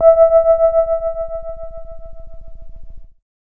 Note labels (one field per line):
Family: keyboard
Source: electronic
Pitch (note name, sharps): E5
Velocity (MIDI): 25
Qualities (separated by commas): dark